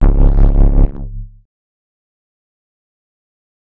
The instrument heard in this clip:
synthesizer bass